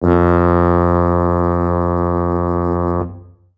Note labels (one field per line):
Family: brass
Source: acoustic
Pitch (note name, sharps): F2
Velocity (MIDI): 127